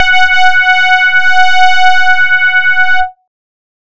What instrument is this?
synthesizer bass